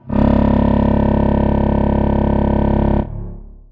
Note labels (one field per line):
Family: reed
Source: acoustic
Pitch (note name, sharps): C#1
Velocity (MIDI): 127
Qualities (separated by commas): long release, reverb